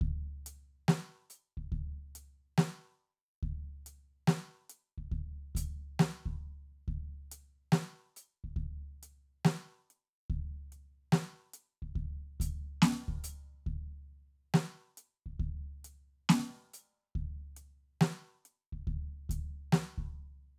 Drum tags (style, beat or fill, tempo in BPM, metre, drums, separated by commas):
hip-hop, beat, 70 BPM, 4/4, crash, ride, closed hi-hat, snare, kick